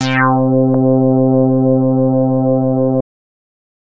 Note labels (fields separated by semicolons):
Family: bass; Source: synthesizer; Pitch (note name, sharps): C3; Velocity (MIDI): 75; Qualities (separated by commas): distorted